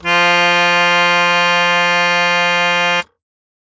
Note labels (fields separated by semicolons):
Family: keyboard; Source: acoustic; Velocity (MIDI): 100; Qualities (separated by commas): bright